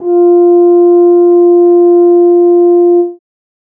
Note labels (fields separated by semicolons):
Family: brass; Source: acoustic; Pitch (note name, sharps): F4; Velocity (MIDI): 25